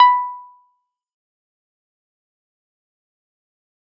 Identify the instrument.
electronic keyboard